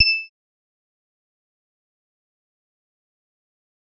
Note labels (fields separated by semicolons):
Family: bass; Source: synthesizer; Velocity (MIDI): 75; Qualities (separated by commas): bright, distorted, fast decay, percussive